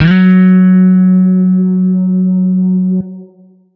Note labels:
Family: guitar; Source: electronic; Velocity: 127; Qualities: distorted, long release

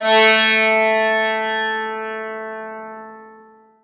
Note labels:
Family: guitar; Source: acoustic; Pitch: A3; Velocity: 127; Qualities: bright, long release, reverb

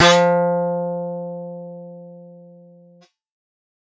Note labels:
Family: guitar; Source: synthesizer; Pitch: F3; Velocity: 127; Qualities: bright

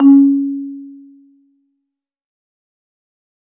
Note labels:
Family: mallet percussion; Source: acoustic; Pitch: C#4; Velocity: 50; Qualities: dark, fast decay, reverb

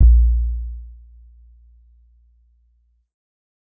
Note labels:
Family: keyboard; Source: electronic; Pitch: A#1; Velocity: 75; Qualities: dark

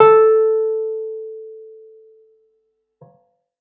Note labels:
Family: keyboard; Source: electronic; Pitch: A4; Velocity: 100

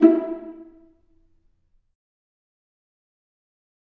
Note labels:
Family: string; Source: acoustic; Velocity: 127; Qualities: dark, fast decay, percussive, reverb

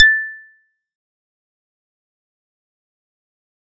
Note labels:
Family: mallet percussion; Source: acoustic; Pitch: A6; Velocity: 100; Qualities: fast decay, percussive

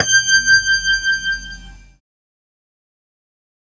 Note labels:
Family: keyboard; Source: synthesizer; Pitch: G6; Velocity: 50; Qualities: fast decay

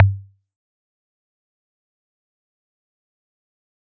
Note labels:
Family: mallet percussion; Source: acoustic; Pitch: G2; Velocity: 100; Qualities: fast decay, percussive

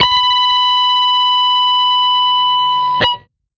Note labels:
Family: guitar; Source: electronic; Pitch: B5; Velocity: 100; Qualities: distorted

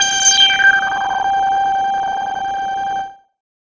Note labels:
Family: bass; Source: synthesizer; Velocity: 50; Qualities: bright, distorted, non-linear envelope

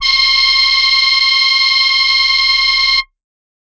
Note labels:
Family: voice; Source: synthesizer; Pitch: C6; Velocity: 127; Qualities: bright, multiphonic

